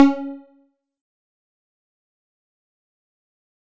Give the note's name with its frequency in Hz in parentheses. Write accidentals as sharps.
C#4 (277.2 Hz)